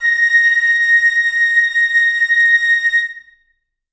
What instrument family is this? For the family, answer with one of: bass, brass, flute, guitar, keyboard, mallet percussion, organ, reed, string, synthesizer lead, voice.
reed